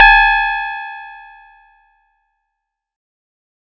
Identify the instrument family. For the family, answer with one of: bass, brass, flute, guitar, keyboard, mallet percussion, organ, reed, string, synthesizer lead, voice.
mallet percussion